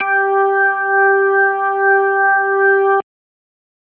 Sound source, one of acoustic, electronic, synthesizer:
electronic